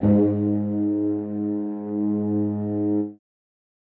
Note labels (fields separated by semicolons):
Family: brass; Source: acoustic; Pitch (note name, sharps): G#2; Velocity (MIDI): 25; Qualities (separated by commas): reverb